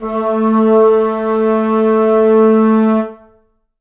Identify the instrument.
acoustic reed instrument